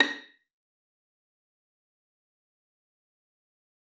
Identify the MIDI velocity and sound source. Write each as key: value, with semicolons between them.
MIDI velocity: 25; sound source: acoustic